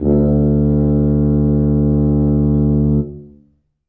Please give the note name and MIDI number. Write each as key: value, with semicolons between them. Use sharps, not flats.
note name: D2; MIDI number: 38